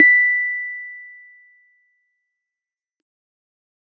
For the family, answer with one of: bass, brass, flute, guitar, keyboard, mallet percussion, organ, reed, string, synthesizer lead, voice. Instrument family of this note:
keyboard